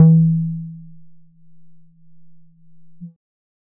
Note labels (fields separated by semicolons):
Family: bass; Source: synthesizer; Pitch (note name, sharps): E3; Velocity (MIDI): 25